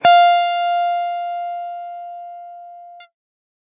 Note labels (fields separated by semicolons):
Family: guitar; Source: electronic; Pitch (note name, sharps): F5; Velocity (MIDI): 50; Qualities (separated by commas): distorted